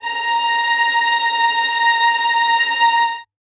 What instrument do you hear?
acoustic string instrument